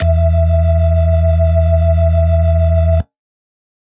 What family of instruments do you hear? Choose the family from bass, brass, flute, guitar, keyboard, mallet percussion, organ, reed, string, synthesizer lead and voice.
organ